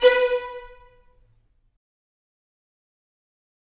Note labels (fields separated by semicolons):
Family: string; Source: acoustic; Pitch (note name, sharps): B4; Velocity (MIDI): 127; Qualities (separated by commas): fast decay, percussive, reverb